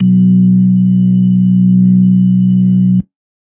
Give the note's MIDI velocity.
100